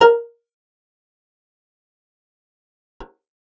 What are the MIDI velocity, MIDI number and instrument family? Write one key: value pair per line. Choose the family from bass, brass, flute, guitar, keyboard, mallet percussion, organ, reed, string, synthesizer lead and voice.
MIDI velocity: 75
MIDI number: 70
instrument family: guitar